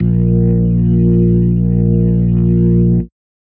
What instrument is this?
electronic organ